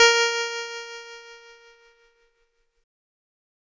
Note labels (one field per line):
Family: keyboard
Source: electronic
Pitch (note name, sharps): A#4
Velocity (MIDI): 75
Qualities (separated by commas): bright, distorted